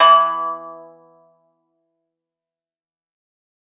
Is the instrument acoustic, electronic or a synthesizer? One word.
acoustic